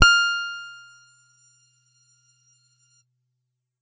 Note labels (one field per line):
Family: guitar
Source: electronic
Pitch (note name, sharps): F6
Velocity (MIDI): 127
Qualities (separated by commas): bright